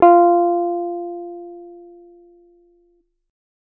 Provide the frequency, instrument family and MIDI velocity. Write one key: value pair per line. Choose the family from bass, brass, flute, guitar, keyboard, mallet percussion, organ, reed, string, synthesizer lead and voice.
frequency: 349.2 Hz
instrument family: guitar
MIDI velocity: 50